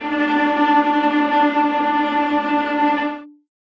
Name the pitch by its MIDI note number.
62